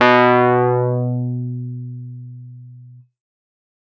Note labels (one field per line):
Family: keyboard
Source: electronic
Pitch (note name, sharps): B2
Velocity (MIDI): 100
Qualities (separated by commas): distorted